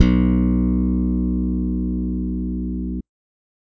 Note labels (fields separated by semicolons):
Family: bass; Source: electronic; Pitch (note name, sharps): B1; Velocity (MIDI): 75